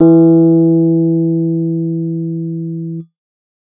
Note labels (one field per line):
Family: keyboard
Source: electronic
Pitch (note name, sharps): E3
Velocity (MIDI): 75